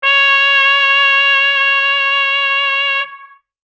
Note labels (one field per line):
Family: brass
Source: acoustic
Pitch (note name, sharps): C#5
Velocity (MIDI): 127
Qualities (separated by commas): bright, distorted